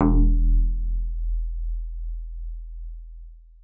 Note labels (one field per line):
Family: guitar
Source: electronic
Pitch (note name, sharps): E1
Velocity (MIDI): 100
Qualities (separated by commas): long release, reverb